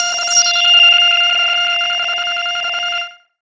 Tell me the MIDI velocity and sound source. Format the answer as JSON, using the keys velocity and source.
{"velocity": 75, "source": "synthesizer"}